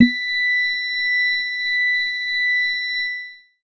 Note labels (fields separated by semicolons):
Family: organ; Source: electronic; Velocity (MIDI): 50; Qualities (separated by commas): reverb